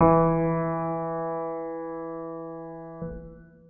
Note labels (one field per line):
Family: organ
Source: electronic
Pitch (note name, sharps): E3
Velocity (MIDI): 50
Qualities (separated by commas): reverb